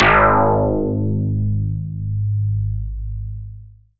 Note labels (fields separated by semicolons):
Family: synthesizer lead; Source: synthesizer; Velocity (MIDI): 100; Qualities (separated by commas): long release